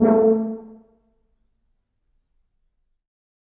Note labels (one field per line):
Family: brass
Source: acoustic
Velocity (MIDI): 127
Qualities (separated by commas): dark, reverb